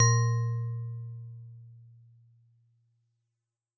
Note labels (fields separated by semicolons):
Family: mallet percussion; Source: acoustic; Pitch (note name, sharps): A#2; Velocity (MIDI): 127